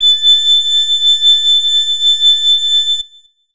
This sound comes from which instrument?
acoustic flute